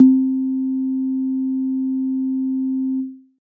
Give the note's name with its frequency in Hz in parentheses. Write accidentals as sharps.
C4 (261.6 Hz)